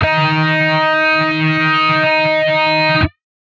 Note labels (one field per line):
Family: guitar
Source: electronic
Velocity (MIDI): 127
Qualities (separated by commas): bright, distorted